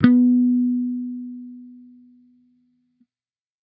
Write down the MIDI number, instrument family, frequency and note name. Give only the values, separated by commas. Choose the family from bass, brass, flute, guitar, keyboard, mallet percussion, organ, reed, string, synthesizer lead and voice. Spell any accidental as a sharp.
59, bass, 246.9 Hz, B3